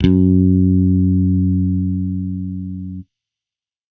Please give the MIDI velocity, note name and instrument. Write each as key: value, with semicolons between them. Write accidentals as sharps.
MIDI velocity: 100; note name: F#2; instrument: electronic bass